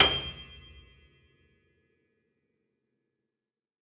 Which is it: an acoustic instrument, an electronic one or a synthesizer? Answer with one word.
acoustic